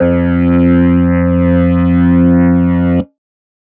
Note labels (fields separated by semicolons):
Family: organ; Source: electronic; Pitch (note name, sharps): F2; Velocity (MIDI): 75